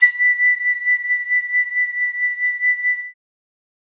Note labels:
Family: flute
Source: acoustic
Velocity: 100

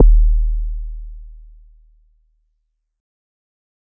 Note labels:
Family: mallet percussion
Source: acoustic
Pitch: D#1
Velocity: 50

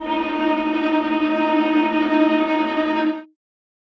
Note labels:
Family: string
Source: acoustic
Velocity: 25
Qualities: bright, non-linear envelope, reverb

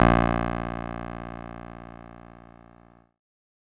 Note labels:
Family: keyboard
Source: electronic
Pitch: A#1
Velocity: 50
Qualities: distorted

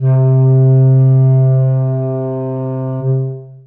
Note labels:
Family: reed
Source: acoustic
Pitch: C3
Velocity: 75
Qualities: dark, long release, reverb

